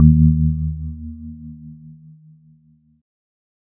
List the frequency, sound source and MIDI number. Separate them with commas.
77.78 Hz, electronic, 39